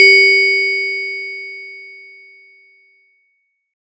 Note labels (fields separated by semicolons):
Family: mallet percussion; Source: acoustic; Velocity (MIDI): 127; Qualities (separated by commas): bright